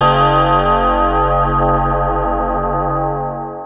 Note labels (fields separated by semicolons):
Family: guitar; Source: electronic; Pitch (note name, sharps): F#1; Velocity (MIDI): 127; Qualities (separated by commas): long release, multiphonic, non-linear envelope